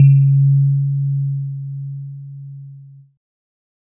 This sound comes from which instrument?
electronic keyboard